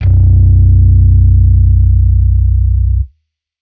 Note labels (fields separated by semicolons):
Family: bass; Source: electronic; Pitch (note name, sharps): B0; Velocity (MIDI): 100; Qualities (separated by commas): distorted